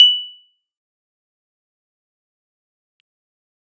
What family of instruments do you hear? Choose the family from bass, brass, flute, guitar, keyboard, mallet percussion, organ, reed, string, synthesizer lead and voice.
keyboard